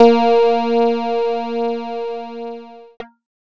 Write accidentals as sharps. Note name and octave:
A#3